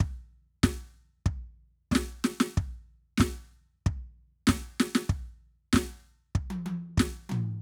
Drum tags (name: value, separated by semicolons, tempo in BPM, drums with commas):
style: rock; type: beat; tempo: 94 BPM; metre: 4/4; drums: snare, high tom, floor tom, kick